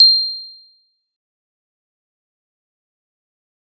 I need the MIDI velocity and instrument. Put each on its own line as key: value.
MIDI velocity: 75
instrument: acoustic mallet percussion instrument